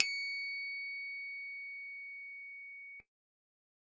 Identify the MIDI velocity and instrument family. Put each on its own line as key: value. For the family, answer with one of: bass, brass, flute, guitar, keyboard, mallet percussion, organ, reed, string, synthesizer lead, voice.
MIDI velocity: 75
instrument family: keyboard